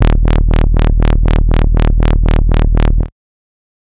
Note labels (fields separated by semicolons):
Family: bass; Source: synthesizer; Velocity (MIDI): 50; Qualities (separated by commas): bright, distorted, tempo-synced